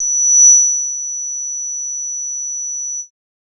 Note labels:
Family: bass; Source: synthesizer; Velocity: 75; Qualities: bright, distorted

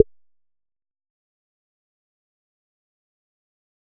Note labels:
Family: bass; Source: synthesizer; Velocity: 25; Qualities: fast decay, percussive

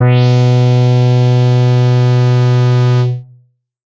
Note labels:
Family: bass; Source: synthesizer; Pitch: B2; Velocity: 50; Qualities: distorted

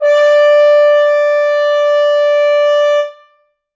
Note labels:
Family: brass; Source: acoustic; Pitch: D5; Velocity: 127; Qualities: reverb

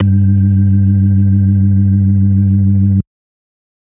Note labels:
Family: organ; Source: electronic; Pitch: G2; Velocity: 50; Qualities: dark

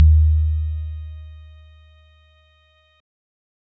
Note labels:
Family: keyboard; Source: electronic; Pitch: D#2; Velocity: 100; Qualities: dark

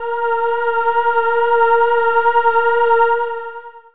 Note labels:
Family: voice; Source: synthesizer; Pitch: A#4; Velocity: 25; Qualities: distorted, long release

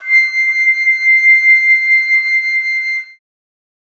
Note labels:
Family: flute; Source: acoustic; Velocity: 50; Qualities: bright

